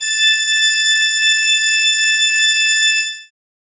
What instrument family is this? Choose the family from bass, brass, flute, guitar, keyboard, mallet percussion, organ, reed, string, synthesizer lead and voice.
organ